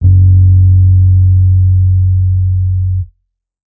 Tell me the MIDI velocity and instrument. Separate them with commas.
100, electronic bass